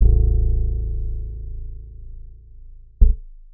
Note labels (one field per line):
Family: guitar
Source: acoustic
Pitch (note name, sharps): A0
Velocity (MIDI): 25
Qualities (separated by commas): dark, long release